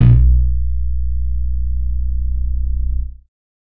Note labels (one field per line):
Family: bass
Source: synthesizer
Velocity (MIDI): 50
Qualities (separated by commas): distorted